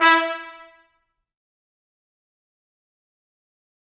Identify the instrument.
acoustic brass instrument